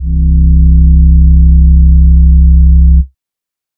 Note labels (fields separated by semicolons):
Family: voice; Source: synthesizer; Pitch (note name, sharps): C1; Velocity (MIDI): 127; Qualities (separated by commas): dark